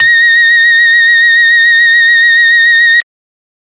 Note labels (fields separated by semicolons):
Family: organ; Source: electronic; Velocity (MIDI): 50; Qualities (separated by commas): bright